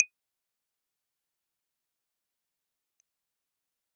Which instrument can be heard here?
electronic keyboard